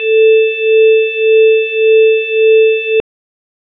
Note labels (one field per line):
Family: organ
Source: electronic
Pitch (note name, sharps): A4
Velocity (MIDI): 100